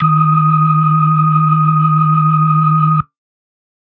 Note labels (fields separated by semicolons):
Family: organ; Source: electronic; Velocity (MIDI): 75